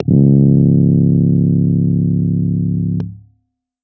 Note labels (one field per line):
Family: keyboard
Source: electronic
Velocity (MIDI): 127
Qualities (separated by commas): dark